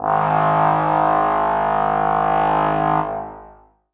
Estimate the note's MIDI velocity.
100